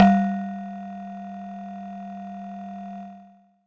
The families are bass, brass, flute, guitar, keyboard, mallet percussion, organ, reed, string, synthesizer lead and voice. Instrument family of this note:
mallet percussion